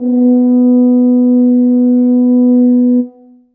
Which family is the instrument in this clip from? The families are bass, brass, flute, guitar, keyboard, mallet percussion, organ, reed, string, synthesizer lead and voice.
brass